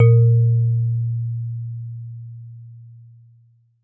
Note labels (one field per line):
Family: mallet percussion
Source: acoustic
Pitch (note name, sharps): A#2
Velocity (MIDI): 50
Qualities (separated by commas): dark, reverb